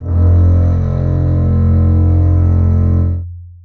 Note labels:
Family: string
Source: acoustic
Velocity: 75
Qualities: long release, reverb

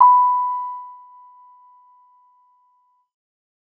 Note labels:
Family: keyboard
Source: electronic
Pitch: B5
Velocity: 127

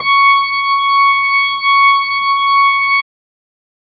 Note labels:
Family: organ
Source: electronic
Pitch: C#6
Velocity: 100

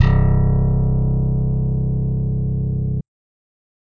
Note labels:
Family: bass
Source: electronic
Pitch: C1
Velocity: 50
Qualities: bright

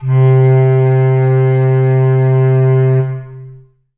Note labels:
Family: reed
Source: acoustic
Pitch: C3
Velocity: 50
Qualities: long release, reverb

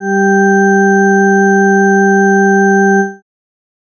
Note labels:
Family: organ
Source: electronic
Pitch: G3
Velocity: 100

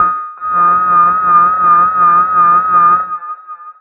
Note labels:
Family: bass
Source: synthesizer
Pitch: D#6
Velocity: 50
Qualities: long release, reverb

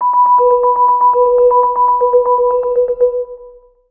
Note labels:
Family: mallet percussion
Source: synthesizer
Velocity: 50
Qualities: dark, long release, multiphonic, percussive, tempo-synced

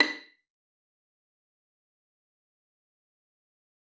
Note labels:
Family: string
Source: acoustic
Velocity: 50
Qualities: fast decay, percussive, reverb

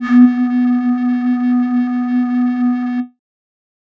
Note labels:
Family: flute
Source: synthesizer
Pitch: B3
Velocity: 50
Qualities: distorted

